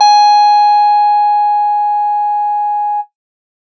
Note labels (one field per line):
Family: guitar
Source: electronic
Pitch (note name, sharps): G#5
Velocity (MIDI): 75